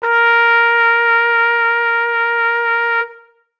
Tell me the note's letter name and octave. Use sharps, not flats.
A#4